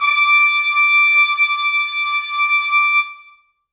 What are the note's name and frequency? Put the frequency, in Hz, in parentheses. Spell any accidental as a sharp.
D6 (1175 Hz)